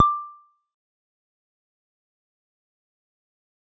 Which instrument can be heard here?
synthesizer bass